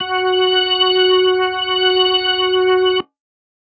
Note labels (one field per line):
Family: organ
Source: electronic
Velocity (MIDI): 100